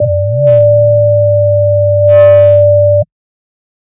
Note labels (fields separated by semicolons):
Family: bass; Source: synthesizer; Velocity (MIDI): 127; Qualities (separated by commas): dark